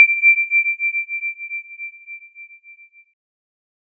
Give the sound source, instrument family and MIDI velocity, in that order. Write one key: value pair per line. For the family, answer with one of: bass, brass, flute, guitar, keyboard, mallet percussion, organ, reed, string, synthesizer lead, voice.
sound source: synthesizer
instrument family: keyboard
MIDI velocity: 75